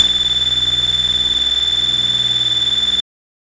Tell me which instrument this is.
synthesizer bass